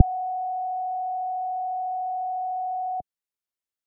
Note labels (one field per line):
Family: bass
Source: synthesizer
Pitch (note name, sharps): F#5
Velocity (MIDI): 127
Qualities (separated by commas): dark